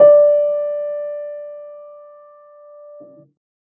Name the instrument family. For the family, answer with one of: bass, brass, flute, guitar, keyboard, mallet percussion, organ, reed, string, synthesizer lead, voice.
keyboard